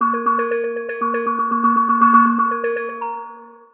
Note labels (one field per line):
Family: mallet percussion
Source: synthesizer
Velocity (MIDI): 100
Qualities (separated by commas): long release, multiphonic, percussive, tempo-synced